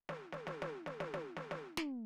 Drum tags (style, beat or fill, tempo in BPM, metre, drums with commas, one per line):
samba
fill
116 BPM
4/4
snare, high tom, floor tom